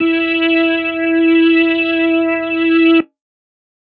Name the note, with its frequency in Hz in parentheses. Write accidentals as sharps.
E4 (329.6 Hz)